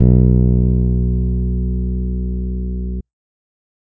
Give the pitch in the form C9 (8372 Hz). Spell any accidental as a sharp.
B1 (61.74 Hz)